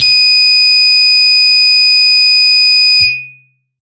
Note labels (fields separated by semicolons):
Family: guitar; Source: electronic; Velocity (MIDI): 50; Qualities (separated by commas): bright, distorted